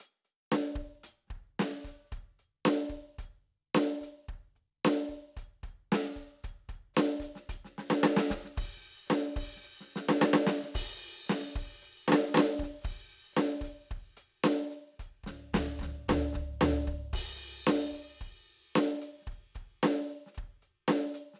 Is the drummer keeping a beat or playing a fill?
beat